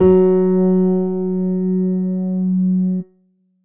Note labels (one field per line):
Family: keyboard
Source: electronic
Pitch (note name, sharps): F#3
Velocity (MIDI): 50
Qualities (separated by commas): dark